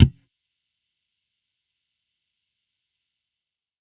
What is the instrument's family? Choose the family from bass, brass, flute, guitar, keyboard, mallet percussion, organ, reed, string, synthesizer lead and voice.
bass